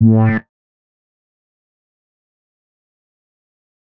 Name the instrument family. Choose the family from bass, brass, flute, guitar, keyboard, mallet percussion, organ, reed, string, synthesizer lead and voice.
bass